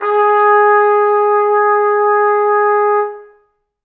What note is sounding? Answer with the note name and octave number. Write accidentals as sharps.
G#4